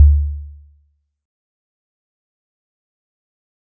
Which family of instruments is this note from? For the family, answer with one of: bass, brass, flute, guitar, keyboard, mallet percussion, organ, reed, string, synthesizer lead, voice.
mallet percussion